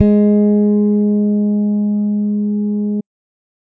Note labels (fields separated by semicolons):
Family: bass; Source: electronic; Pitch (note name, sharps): G#3; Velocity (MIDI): 50